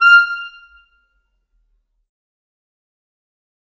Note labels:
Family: reed; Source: acoustic; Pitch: F6; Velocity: 127; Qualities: fast decay, percussive, reverb

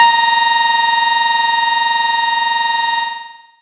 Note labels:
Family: bass; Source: synthesizer; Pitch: A#5; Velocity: 50; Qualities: bright, distorted, long release

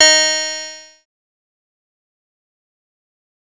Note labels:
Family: bass; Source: synthesizer; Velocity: 50; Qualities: bright, distorted, fast decay

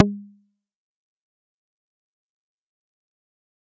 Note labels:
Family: bass; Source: synthesizer; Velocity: 100; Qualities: percussive

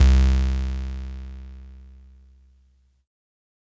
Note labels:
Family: keyboard; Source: electronic; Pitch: C2; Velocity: 75; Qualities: bright, distorted

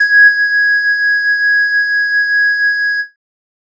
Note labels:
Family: flute; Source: synthesizer; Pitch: G#6; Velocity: 127; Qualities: distorted

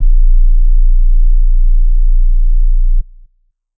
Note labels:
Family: flute; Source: acoustic; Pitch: A#0; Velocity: 75; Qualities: dark

